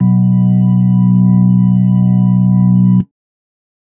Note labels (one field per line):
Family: organ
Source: electronic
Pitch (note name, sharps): B1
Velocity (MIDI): 50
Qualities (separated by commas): dark